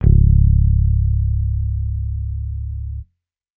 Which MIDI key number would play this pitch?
25